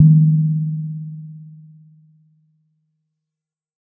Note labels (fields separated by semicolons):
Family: mallet percussion; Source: acoustic; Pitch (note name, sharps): D#3; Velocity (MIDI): 25; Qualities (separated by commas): dark, reverb